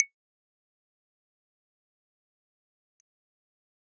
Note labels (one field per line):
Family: keyboard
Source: electronic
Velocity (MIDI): 100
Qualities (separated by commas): fast decay, percussive